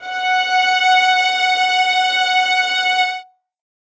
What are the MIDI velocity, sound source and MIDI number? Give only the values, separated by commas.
75, acoustic, 78